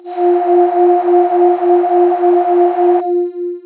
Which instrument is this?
synthesizer voice